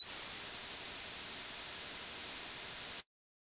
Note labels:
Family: flute; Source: synthesizer; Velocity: 127; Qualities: bright

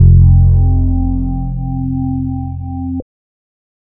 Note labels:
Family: bass; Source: synthesizer; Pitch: F1; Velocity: 50; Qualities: distorted, multiphonic

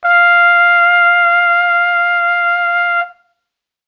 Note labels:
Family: brass; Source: acoustic; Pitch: F5; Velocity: 25

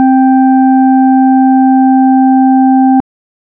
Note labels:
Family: organ; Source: electronic; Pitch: C4; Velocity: 100; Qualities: dark

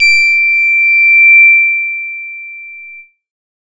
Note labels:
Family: bass; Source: synthesizer; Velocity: 127; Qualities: bright, distorted

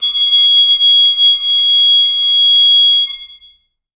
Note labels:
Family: flute; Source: acoustic; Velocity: 50; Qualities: bright, long release, reverb

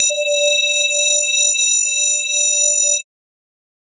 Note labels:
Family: mallet percussion; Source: electronic; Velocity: 100; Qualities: multiphonic, non-linear envelope

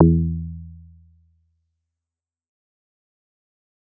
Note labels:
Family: bass; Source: synthesizer; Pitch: E2; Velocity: 100; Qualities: dark, fast decay

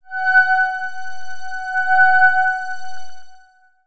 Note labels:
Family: synthesizer lead; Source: synthesizer; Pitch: F#5; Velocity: 25; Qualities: bright, long release, non-linear envelope

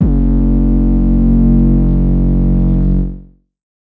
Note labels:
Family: synthesizer lead; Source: synthesizer; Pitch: F#1; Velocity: 25; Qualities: distorted, multiphonic, non-linear envelope

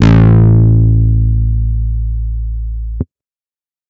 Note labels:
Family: guitar; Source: electronic; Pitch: A1; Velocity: 75; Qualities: bright, distorted

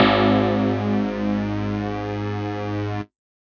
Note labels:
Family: mallet percussion; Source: electronic; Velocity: 100

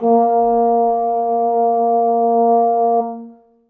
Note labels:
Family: brass; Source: acoustic; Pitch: A#3; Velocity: 25; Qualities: dark, reverb

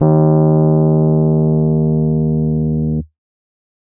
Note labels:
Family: keyboard; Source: electronic; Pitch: D#2; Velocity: 100

